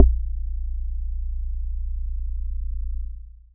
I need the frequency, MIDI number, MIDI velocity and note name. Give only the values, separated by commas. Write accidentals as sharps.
29.14 Hz, 22, 100, A#0